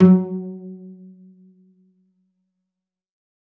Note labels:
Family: string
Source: acoustic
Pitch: F#3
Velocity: 127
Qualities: dark, fast decay, percussive, reverb

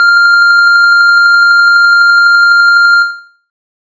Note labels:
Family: bass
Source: synthesizer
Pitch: F6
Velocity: 50

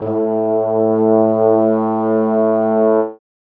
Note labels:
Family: brass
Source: acoustic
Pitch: A2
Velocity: 75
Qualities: reverb

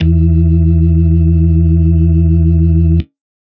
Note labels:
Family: organ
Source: electronic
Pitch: E2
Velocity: 25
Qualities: dark

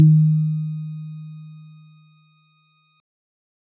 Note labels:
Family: keyboard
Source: electronic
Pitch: D#3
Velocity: 127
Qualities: dark

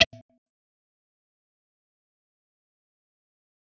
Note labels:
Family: guitar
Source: electronic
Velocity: 25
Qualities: distorted, fast decay, percussive, tempo-synced

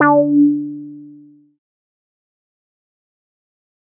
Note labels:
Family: bass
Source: synthesizer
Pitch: D4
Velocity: 25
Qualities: distorted, fast decay

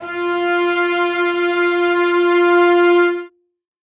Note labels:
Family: string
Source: acoustic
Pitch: F4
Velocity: 100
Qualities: reverb

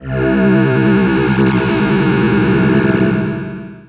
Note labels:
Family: voice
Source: synthesizer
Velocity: 100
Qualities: bright, distorted, long release

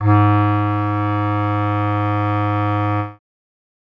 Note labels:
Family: reed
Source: acoustic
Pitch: G#2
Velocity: 127

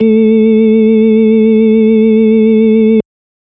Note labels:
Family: organ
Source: electronic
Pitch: A3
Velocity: 75

